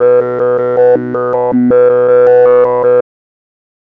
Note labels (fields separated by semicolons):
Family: bass; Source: synthesizer; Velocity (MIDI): 127; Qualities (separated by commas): tempo-synced